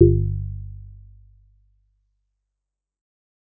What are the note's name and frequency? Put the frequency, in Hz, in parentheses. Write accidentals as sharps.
G1 (49 Hz)